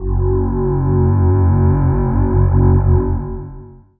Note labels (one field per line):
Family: voice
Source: synthesizer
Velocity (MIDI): 25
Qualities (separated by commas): distorted, long release